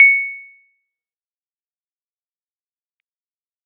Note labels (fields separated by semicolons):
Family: keyboard; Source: electronic; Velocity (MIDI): 100; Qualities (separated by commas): fast decay, percussive